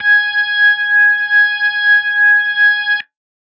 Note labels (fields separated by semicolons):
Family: organ; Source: electronic; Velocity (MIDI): 75